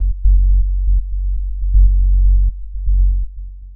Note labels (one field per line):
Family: synthesizer lead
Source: synthesizer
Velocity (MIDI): 50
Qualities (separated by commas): dark, long release, tempo-synced